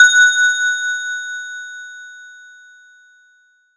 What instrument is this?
acoustic mallet percussion instrument